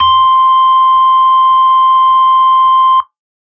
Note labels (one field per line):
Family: organ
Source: electronic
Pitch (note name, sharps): C6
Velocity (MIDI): 127